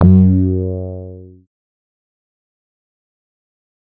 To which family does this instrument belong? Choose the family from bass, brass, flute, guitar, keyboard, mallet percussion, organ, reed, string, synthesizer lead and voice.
bass